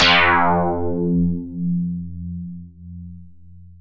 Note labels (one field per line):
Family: synthesizer lead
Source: synthesizer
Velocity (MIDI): 127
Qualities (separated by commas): long release